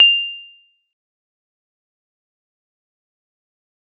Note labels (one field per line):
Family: mallet percussion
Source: acoustic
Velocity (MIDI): 75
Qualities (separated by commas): bright, fast decay, percussive